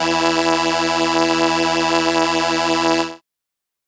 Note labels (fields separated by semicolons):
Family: keyboard; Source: synthesizer; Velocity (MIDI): 25; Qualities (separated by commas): bright